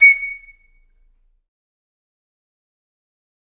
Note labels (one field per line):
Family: flute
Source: acoustic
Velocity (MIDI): 127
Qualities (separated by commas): fast decay, percussive, reverb